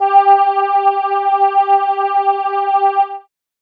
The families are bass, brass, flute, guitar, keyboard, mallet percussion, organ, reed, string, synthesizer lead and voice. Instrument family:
keyboard